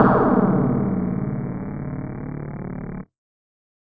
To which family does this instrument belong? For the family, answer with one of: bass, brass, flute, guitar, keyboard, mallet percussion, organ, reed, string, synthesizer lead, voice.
mallet percussion